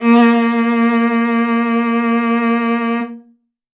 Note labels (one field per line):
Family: string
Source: acoustic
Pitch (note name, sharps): A#3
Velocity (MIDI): 127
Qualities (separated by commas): reverb